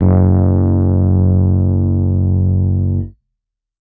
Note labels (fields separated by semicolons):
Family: keyboard; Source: electronic; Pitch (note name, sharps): F#1; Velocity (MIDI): 127; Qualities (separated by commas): distorted